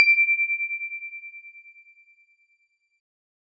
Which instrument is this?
electronic keyboard